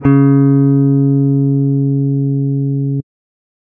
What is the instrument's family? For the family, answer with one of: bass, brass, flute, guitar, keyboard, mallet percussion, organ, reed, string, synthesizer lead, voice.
guitar